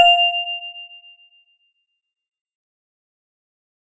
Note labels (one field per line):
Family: mallet percussion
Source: acoustic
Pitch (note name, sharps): F5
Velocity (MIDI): 100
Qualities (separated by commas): fast decay